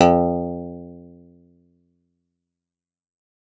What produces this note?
acoustic guitar